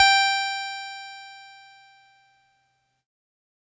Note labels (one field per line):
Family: keyboard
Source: electronic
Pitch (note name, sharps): G5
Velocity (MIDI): 25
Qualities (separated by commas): bright, distorted